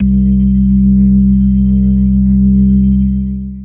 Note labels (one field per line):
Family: organ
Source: electronic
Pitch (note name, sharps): C2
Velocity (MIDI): 127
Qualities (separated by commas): dark, distorted, long release